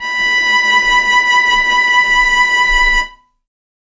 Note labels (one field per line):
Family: string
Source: acoustic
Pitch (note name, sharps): B5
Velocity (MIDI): 50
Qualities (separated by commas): reverb